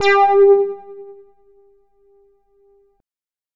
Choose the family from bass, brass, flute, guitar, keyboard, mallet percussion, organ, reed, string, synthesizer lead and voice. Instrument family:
bass